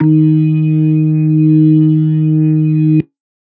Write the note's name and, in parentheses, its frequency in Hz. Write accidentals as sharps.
D#3 (155.6 Hz)